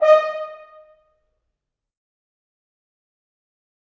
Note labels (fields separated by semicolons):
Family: brass; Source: acoustic; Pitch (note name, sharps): D#5; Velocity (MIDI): 75; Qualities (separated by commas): fast decay, percussive, reverb